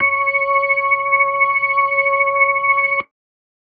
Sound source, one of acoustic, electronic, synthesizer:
electronic